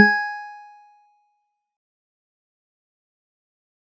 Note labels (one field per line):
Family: mallet percussion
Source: acoustic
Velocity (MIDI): 100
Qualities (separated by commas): fast decay, percussive